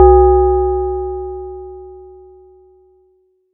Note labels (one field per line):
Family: mallet percussion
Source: acoustic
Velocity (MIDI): 75